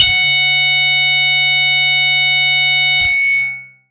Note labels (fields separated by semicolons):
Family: guitar; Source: electronic; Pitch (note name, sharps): F#5; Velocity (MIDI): 127; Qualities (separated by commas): bright, distorted, long release